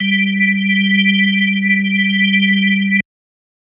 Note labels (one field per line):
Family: organ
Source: electronic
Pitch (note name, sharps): G3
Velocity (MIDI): 50